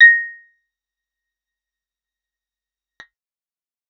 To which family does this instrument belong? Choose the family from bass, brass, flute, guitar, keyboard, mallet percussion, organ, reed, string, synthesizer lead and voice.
guitar